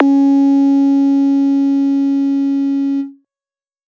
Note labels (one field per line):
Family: bass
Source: synthesizer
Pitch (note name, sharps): C#4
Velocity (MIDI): 75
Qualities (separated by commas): distorted